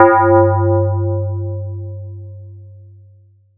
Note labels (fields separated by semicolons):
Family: mallet percussion; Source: electronic; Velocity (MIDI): 127; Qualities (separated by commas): multiphonic